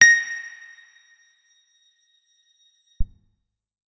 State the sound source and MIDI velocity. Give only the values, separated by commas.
electronic, 50